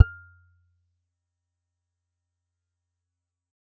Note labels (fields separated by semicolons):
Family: guitar; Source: acoustic; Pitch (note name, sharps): F6; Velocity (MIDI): 50; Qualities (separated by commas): fast decay, percussive